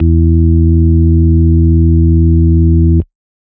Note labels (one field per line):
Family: organ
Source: electronic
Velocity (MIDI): 100